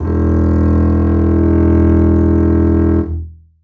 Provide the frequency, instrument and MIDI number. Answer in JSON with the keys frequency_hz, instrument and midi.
{"frequency_hz": 41.2, "instrument": "acoustic string instrument", "midi": 28}